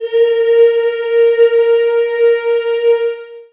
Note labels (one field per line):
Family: voice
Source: acoustic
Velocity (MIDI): 127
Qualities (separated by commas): long release, reverb